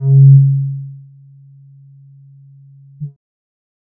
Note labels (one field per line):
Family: bass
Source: synthesizer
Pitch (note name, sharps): C#3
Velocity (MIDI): 25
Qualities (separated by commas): dark